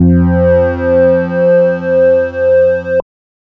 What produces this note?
synthesizer bass